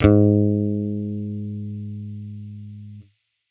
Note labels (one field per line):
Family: bass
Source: electronic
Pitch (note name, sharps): G#2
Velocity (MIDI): 25